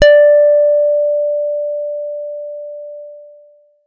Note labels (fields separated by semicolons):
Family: guitar; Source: electronic; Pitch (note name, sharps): D5; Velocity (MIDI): 25; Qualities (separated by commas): long release